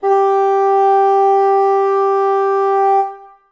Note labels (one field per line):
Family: reed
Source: acoustic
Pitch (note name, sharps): G4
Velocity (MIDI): 127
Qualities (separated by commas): reverb